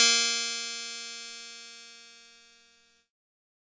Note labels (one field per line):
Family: keyboard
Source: electronic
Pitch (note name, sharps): A#3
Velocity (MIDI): 127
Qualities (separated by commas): bright, distorted